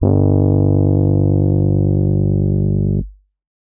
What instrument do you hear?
electronic keyboard